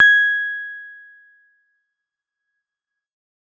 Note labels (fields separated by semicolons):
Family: keyboard; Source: electronic; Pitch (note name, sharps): G#6; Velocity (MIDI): 50; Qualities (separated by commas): fast decay